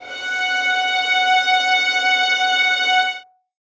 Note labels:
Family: string; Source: acoustic; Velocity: 25; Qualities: reverb

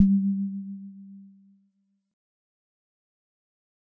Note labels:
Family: mallet percussion; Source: acoustic; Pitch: G3; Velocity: 25; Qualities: dark, fast decay

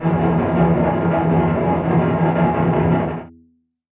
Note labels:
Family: string; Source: acoustic; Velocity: 75; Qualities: bright, non-linear envelope, reverb

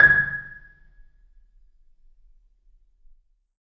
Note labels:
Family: mallet percussion; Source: acoustic; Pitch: G#6; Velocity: 75; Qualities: percussive, reverb

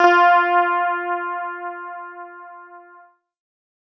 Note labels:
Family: guitar; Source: electronic; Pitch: F4; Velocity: 50

